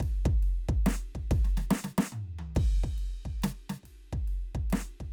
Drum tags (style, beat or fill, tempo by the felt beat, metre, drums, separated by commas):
rock, beat, 46.7 dotted-quarter beats per minute (140 eighth notes per minute), 6/8, crash, ride, snare, high tom, mid tom, kick